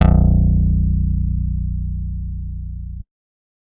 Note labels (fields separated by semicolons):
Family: guitar; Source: acoustic; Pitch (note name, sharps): A#0; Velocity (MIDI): 100